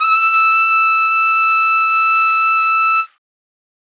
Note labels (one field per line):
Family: brass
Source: acoustic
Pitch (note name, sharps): E6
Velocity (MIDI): 127